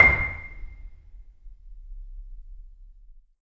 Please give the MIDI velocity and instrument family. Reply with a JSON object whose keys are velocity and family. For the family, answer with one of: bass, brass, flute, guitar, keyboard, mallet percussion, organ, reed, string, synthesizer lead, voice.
{"velocity": 75, "family": "mallet percussion"}